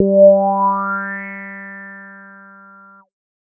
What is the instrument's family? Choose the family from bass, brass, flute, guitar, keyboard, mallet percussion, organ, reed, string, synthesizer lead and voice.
bass